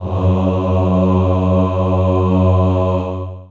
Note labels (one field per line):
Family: voice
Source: acoustic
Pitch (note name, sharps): F#2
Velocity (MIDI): 50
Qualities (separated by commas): long release, reverb